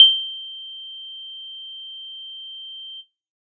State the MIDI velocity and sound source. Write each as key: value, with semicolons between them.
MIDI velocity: 75; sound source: synthesizer